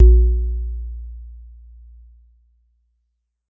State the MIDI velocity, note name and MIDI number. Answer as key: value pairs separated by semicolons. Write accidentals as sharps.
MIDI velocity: 100; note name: A#1; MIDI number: 34